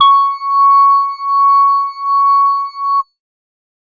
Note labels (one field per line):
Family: organ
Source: electronic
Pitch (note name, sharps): C#6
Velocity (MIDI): 75